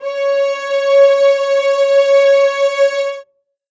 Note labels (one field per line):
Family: string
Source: acoustic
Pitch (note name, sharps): C#5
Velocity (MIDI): 100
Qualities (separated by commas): reverb